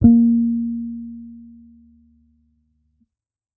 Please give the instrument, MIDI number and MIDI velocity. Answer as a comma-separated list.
electronic bass, 58, 50